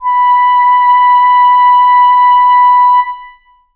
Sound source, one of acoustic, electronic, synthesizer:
acoustic